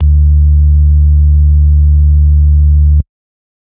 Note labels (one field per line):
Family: organ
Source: electronic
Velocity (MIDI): 25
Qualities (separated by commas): dark